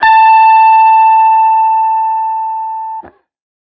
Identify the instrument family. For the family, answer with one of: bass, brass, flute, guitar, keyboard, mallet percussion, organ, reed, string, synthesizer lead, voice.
guitar